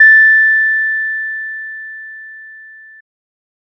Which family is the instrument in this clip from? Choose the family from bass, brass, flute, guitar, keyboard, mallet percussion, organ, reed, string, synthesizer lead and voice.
bass